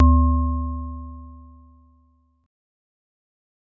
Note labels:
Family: mallet percussion; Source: acoustic; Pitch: D2; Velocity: 100; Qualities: dark, fast decay

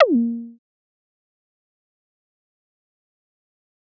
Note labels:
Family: bass; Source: synthesizer; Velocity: 50; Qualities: fast decay, percussive

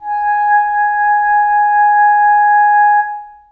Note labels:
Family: reed; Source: acoustic; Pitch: G#5; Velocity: 75; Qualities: reverb

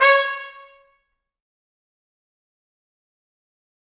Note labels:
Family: brass; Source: acoustic; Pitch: C#5; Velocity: 127; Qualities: bright, fast decay, percussive, reverb

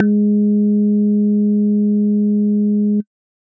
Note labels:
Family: organ; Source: electronic; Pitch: G#3; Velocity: 25

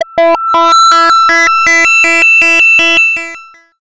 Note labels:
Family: bass; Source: synthesizer; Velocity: 50; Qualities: bright, distorted, long release, multiphonic, tempo-synced

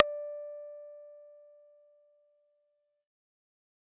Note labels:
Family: bass; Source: synthesizer; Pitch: D5; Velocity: 50

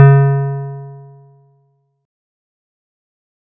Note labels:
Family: keyboard; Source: electronic; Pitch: C#3; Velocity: 25; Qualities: fast decay

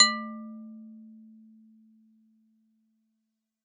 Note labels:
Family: mallet percussion; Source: acoustic; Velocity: 127

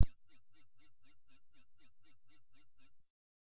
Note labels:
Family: bass; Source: synthesizer; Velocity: 50; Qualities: bright, distorted, tempo-synced

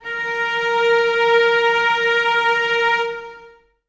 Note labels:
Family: string; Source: acoustic; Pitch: A#4; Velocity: 75; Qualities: long release, reverb

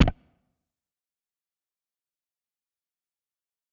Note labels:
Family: guitar; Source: electronic; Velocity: 50; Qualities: bright, distorted, fast decay, percussive

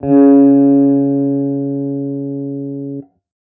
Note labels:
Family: guitar; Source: electronic; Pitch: C#3; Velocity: 75; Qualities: non-linear envelope

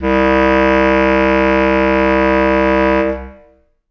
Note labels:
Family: reed; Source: acoustic; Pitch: C2; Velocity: 100; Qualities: long release, reverb

